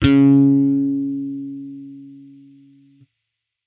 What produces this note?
electronic bass